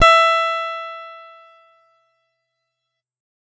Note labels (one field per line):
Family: guitar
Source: electronic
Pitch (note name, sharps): E5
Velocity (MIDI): 75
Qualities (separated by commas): bright